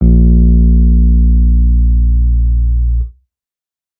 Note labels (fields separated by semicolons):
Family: keyboard; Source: electronic; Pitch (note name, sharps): A#1; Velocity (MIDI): 75; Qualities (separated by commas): dark, distorted